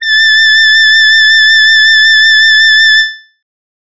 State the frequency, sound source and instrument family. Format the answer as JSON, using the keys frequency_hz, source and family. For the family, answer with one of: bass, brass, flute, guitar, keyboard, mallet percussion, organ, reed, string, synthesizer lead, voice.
{"frequency_hz": 1760, "source": "synthesizer", "family": "voice"}